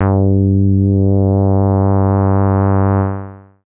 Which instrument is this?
synthesizer bass